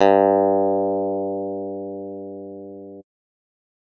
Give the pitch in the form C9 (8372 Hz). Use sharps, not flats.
G2 (98 Hz)